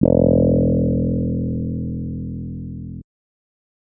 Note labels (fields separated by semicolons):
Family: keyboard; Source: electronic; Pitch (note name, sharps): E1; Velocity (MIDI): 75